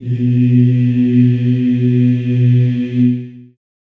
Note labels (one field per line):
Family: voice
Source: acoustic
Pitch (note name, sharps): B2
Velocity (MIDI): 50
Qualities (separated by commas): long release, reverb